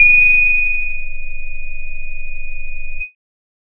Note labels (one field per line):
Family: bass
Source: synthesizer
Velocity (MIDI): 50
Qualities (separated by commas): bright, distorted, multiphonic, tempo-synced